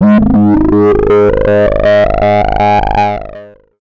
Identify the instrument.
synthesizer bass